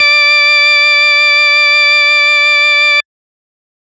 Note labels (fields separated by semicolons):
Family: organ; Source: electronic; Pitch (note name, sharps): D5; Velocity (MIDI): 100; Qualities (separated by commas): distorted